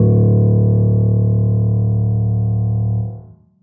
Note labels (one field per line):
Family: keyboard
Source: acoustic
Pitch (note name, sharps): D1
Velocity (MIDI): 50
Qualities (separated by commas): dark